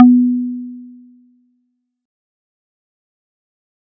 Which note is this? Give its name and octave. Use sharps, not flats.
B3